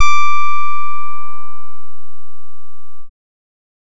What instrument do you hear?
synthesizer bass